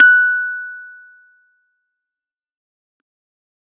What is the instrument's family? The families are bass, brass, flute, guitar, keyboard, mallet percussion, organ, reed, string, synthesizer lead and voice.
keyboard